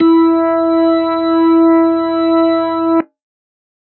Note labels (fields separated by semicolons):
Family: organ; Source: electronic; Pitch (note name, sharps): E4; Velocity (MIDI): 100